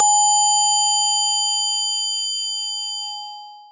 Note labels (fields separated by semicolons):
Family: mallet percussion; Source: acoustic; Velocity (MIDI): 100; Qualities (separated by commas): bright, distorted, long release